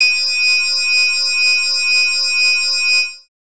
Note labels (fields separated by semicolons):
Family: bass; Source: synthesizer; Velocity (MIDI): 50; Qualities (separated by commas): bright, distorted